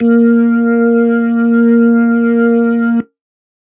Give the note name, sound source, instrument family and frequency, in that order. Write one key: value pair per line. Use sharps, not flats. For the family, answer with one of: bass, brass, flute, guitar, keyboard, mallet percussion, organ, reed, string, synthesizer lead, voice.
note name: A#3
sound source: electronic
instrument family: organ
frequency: 233.1 Hz